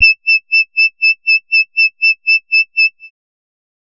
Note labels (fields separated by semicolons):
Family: bass; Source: synthesizer; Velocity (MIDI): 75; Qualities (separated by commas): bright, distorted, tempo-synced